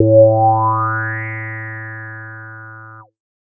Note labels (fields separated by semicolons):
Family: bass; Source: synthesizer; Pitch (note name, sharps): A2; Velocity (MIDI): 50